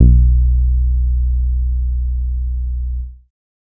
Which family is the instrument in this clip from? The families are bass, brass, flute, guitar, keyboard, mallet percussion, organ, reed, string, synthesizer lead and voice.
bass